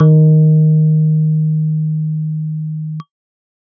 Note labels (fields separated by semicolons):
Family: keyboard; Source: electronic; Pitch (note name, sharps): D#3; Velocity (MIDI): 25